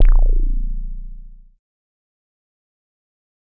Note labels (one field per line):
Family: bass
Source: synthesizer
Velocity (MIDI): 50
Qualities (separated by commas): distorted, fast decay